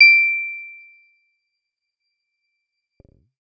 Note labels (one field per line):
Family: bass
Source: synthesizer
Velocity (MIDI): 100